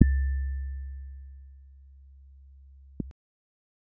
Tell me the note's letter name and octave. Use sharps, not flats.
A6